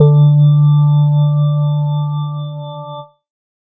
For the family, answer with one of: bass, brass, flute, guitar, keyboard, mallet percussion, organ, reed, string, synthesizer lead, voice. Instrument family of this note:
organ